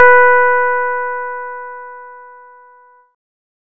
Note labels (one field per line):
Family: bass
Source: synthesizer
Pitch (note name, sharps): B4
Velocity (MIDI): 127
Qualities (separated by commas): bright